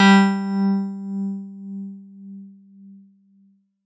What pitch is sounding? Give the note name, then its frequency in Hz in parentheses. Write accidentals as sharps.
G3 (196 Hz)